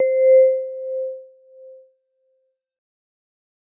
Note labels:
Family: mallet percussion; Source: acoustic; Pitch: C5; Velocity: 50; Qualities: dark, fast decay, non-linear envelope

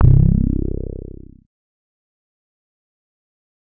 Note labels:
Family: bass; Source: synthesizer; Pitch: C1; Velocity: 127; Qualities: distorted, fast decay

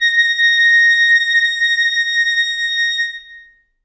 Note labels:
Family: reed; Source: acoustic; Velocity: 25; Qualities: long release, reverb

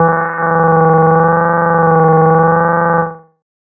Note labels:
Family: bass; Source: synthesizer; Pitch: E3; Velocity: 75; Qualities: distorted, tempo-synced

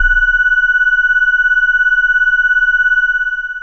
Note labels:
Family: bass; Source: synthesizer; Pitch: F#6; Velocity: 25; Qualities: long release

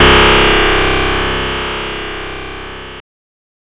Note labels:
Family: guitar; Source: synthesizer; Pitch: C1; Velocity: 100; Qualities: bright, distorted

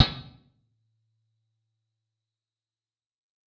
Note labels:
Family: guitar; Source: electronic; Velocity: 75; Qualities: fast decay, percussive, reverb

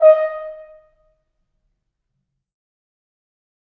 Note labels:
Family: brass; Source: acoustic; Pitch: D#5; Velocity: 75; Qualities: fast decay, percussive, reverb

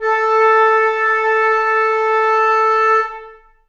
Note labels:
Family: flute; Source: acoustic; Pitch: A4; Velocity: 127; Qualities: reverb

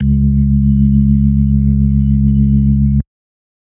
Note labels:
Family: organ; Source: electronic; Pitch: C#2; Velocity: 127; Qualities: dark

